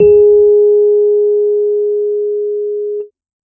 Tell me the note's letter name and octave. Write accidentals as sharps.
G#4